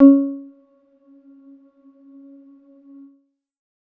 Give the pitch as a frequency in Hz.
277.2 Hz